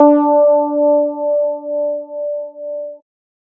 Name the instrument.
synthesizer bass